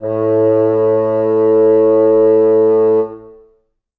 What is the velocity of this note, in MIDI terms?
75